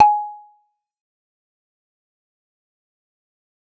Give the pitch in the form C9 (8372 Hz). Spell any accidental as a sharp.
G#5 (830.6 Hz)